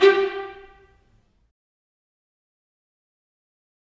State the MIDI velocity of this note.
75